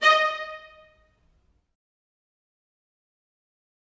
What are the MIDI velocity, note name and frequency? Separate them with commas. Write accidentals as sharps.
127, D#5, 622.3 Hz